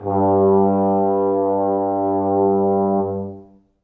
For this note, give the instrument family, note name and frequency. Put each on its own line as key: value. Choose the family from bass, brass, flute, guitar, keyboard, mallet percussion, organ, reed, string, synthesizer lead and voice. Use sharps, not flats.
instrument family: brass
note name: G2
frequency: 98 Hz